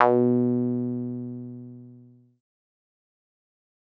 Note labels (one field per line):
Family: synthesizer lead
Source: synthesizer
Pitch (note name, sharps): B2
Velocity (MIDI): 50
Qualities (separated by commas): distorted, fast decay